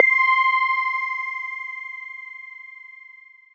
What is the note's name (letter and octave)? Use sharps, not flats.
C6